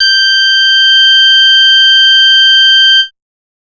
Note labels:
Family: bass; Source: synthesizer; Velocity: 25; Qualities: bright, distorted, multiphonic

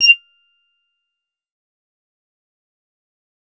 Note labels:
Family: bass; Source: synthesizer; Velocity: 75; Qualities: distorted, fast decay, percussive

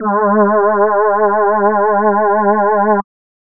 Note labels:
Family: voice; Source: synthesizer; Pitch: G#3; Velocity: 50

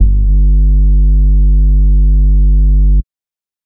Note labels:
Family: bass; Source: synthesizer; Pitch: G1; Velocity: 127; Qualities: dark, distorted, tempo-synced

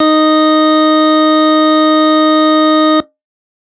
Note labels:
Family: organ; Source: electronic; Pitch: D#4; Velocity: 127; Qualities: distorted

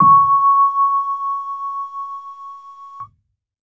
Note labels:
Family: keyboard; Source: electronic; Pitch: C#6; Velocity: 25

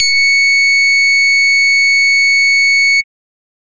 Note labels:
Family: bass; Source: synthesizer; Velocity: 127; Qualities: distorted

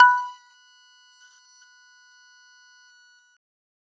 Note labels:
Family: mallet percussion; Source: acoustic; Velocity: 50; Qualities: multiphonic, percussive

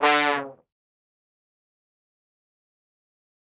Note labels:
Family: brass; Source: acoustic; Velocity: 100; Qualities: bright, fast decay, percussive, reverb

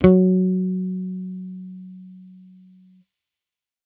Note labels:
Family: bass; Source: electronic; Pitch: F#3; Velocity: 25

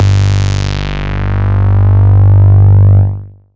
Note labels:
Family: bass; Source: synthesizer; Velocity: 100; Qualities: bright, distorted

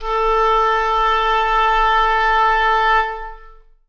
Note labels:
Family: reed; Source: acoustic; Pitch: A4; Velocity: 50; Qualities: long release, reverb

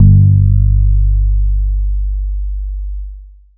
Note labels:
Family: bass; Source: synthesizer; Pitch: G1; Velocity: 25; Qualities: distorted, long release

